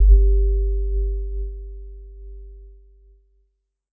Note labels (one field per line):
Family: keyboard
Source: electronic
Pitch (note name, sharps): G1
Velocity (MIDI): 75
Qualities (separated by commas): dark